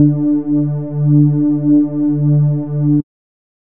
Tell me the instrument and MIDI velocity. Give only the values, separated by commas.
synthesizer bass, 75